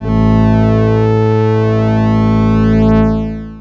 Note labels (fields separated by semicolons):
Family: organ; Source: electronic; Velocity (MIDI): 75; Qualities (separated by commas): distorted, long release